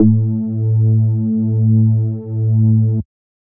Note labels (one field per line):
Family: bass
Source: synthesizer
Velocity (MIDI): 50